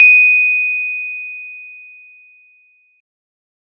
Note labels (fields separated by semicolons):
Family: organ; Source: electronic; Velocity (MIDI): 127; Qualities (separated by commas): bright